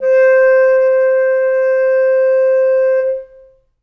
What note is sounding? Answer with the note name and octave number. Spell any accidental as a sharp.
C5